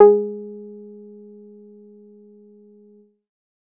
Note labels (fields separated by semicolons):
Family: bass; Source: synthesizer; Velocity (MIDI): 50; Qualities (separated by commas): dark, percussive